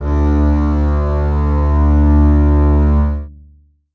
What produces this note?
acoustic string instrument